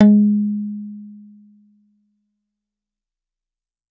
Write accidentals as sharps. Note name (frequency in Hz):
G#3 (207.7 Hz)